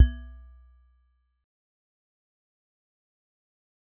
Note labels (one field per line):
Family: mallet percussion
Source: acoustic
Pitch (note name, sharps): B1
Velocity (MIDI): 25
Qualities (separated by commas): fast decay, percussive